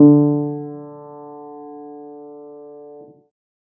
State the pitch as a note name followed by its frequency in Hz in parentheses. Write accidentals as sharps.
D3 (146.8 Hz)